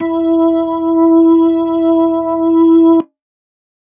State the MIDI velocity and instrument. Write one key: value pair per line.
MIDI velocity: 127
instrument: electronic organ